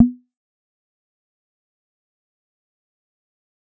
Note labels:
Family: bass; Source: synthesizer; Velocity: 127; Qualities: fast decay, percussive

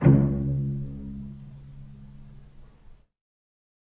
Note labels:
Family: string; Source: acoustic; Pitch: C#2; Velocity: 50; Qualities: dark, reverb

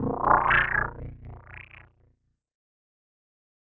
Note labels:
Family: keyboard; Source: electronic; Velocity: 127; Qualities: distorted, fast decay, non-linear envelope

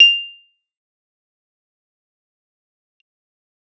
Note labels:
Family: keyboard; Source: electronic; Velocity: 100; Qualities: bright, fast decay, percussive

